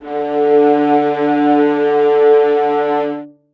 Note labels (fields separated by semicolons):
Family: string; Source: acoustic; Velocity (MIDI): 50; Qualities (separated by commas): reverb